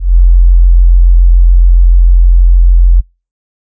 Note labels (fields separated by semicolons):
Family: flute; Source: synthesizer; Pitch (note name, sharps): F1; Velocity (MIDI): 127; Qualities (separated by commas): dark